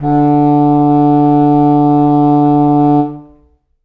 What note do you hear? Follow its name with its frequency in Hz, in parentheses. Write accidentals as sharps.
D3 (146.8 Hz)